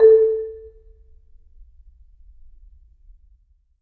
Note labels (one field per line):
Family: mallet percussion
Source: acoustic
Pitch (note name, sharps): A4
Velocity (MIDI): 50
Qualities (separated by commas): percussive, reverb